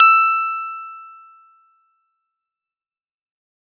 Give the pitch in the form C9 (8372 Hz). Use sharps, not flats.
E6 (1319 Hz)